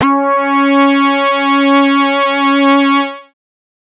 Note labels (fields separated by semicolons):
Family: bass; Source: synthesizer; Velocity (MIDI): 127; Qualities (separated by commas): distorted, multiphonic